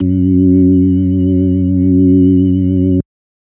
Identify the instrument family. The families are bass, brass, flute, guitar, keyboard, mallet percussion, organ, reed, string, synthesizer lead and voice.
organ